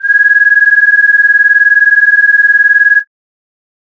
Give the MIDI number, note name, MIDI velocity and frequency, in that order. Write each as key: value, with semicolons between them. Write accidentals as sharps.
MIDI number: 92; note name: G#6; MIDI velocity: 100; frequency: 1661 Hz